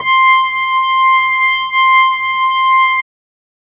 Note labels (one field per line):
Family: organ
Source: electronic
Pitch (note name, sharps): C6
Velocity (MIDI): 100